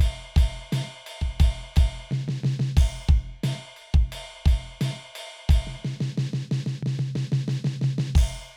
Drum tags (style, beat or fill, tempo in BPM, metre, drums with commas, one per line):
rock
beat
88 BPM
4/4
crash, ride, hi-hat pedal, snare, floor tom, kick